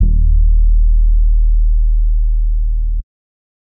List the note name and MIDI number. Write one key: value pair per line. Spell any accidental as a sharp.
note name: D#1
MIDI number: 27